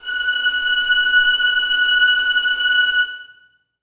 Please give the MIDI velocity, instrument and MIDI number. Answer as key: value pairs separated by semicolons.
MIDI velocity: 75; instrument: acoustic string instrument; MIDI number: 90